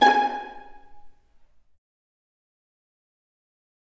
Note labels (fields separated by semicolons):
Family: string; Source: acoustic; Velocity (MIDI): 25; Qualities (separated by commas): fast decay, percussive, reverb